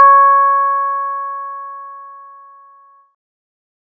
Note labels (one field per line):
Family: bass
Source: synthesizer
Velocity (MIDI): 50